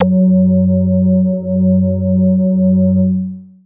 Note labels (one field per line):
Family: bass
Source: synthesizer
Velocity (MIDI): 50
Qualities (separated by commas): distorted, long release, multiphonic